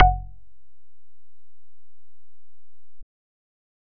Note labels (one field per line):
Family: bass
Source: synthesizer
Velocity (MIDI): 50